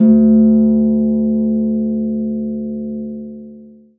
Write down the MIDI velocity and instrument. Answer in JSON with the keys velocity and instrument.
{"velocity": 25, "instrument": "acoustic string instrument"}